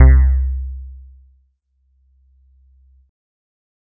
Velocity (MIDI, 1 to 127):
75